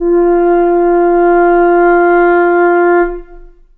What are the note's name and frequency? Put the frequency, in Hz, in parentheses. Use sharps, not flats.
F4 (349.2 Hz)